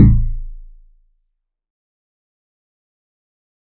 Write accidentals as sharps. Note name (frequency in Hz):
A0 (27.5 Hz)